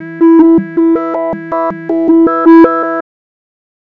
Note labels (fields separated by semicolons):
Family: bass; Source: synthesizer; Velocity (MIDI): 25; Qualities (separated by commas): tempo-synced